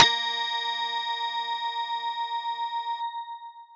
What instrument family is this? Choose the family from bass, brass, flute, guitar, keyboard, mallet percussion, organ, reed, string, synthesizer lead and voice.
mallet percussion